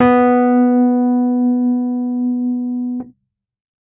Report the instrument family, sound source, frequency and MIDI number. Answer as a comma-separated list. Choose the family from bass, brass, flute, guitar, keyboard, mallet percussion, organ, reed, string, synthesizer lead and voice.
keyboard, electronic, 246.9 Hz, 59